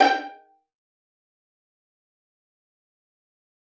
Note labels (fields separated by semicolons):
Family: string; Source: acoustic; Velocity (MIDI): 50; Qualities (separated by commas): fast decay, percussive, reverb